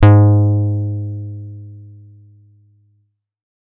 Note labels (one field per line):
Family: guitar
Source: electronic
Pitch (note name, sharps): G#2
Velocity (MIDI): 25